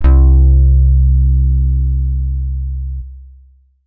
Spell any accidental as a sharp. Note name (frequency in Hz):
C2 (65.41 Hz)